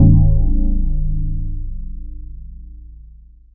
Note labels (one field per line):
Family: mallet percussion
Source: electronic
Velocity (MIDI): 100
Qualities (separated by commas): long release